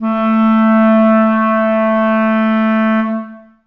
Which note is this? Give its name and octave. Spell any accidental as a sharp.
A3